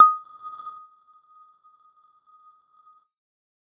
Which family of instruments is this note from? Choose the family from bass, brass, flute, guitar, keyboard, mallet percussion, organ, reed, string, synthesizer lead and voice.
mallet percussion